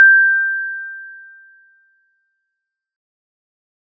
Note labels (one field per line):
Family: mallet percussion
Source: acoustic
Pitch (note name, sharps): G6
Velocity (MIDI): 127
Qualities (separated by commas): fast decay